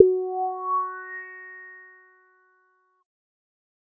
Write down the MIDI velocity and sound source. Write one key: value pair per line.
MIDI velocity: 50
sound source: synthesizer